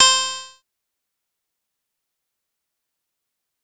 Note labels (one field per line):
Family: bass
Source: synthesizer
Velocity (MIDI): 25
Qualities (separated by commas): bright, distorted, fast decay, percussive